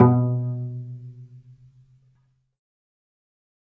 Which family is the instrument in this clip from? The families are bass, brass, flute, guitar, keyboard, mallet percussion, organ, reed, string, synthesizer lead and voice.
string